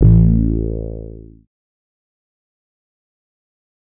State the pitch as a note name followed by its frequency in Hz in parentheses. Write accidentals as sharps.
A1 (55 Hz)